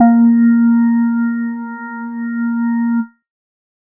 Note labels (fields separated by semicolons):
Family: organ; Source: electronic; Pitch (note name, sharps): A#3; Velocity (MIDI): 25